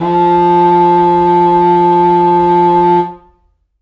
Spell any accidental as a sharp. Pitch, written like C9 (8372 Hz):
F3 (174.6 Hz)